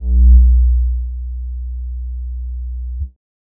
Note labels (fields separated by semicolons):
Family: bass; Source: synthesizer; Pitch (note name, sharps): B1; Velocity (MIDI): 25; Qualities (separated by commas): dark